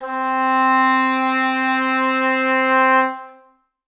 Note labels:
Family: reed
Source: acoustic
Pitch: C4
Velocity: 75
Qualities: reverb

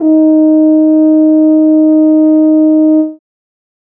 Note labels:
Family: brass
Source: acoustic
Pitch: D#4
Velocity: 50

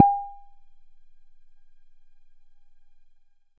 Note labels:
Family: bass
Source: synthesizer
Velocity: 25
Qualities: percussive

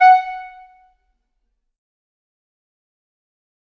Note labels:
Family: reed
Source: acoustic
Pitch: F#5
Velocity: 75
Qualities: fast decay, percussive, reverb

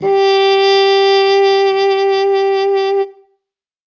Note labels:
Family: brass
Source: acoustic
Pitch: G4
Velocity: 50

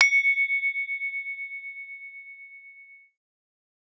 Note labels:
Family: mallet percussion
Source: acoustic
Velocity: 75

